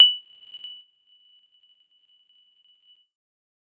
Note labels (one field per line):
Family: mallet percussion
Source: electronic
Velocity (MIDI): 50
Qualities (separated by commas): bright, non-linear envelope, percussive